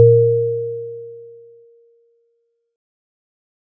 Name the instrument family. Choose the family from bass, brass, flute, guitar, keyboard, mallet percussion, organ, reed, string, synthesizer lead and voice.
mallet percussion